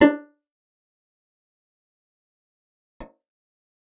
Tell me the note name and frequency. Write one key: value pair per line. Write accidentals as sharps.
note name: D4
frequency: 293.7 Hz